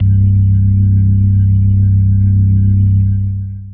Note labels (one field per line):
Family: organ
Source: electronic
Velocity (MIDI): 100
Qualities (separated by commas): dark, distorted, long release